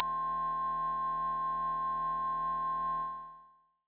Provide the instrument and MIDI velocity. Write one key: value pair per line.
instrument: synthesizer bass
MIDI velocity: 100